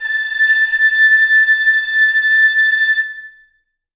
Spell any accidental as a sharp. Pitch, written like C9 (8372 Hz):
A6 (1760 Hz)